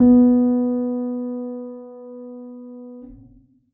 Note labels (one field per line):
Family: keyboard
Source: acoustic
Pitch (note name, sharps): B3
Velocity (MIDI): 50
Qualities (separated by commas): dark, reverb